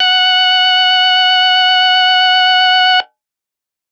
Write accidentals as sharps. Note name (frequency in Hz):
F#5 (740 Hz)